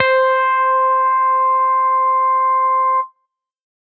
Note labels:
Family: bass; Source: synthesizer; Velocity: 127

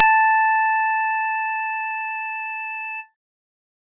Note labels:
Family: organ; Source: electronic; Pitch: A5; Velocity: 100

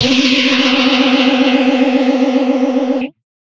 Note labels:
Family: guitar; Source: electronic; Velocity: 127; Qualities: bright, distorted

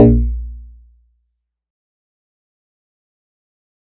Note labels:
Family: guitar; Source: synthesizer; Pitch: A#1; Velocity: 127; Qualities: dark, fast decay, percussive

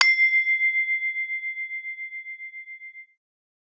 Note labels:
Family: mallet percussion; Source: acoustic; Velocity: 50

